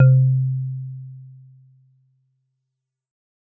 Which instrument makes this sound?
acoustic mallet percussion instrument